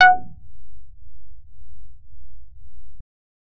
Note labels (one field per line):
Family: bass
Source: synthesizer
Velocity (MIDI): 100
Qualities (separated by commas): distorted